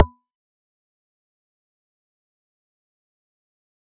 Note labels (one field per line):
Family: mallet percussion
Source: electronic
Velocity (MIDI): 50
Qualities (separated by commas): fast decay, percussive